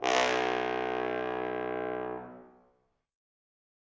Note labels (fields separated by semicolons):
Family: brass; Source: acoustic; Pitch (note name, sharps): B1; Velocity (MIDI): 25; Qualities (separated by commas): bright, reverb